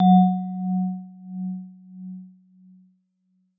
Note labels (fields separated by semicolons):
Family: mallet percussion; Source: acoustic; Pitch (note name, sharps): F#3; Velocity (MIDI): 75; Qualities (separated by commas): non-linear envelope